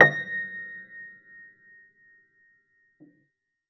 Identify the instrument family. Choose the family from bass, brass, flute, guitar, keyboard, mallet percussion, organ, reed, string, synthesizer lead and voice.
keyboard